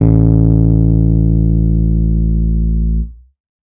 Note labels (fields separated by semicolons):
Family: keyboard; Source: electronic; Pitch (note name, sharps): A1; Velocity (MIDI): 100; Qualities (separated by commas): distorted